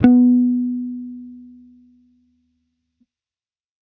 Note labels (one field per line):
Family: bass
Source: electronic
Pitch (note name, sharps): B3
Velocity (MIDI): 50